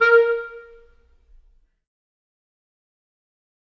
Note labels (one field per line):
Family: reed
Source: acoustic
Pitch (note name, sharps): A#4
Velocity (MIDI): 25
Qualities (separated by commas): fast decay, percussive, reverb